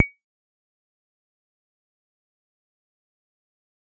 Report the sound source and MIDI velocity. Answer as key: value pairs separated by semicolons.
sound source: synthesizer; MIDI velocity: 75